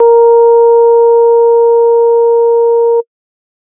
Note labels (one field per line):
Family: organ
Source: electronic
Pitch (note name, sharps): A#4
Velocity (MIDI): 100